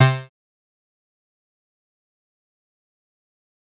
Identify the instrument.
synthesizer bass